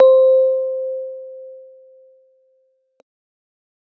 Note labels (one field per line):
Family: keyboard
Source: electronic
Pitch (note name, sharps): C5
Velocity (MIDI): 25